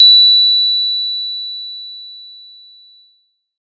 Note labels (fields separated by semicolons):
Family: mallet percussion; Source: acoustic; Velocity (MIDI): 75; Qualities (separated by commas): bright